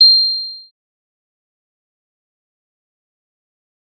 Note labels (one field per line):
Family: bass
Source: synthesizer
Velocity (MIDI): 100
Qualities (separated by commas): fast decay, percussive